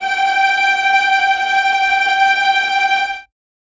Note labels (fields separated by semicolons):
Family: string; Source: acoustic; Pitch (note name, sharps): G5; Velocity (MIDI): 50; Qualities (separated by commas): bright, non-linear envelope, reverb